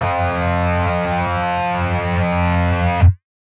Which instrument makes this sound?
synthesizer guitar